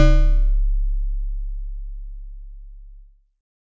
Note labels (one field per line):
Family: mallet percussion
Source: acoustic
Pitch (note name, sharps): C#1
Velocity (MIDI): 75